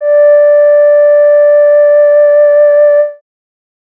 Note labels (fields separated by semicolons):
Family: voice; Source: synthesizer; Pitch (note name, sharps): D5; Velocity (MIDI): 25